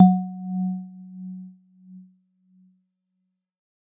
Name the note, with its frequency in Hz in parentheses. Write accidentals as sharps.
F#3 (185 Hz)